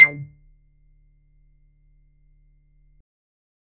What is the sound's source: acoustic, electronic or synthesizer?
synthesizer